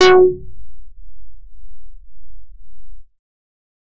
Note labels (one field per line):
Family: bass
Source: synthesizer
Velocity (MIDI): 127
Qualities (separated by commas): distorted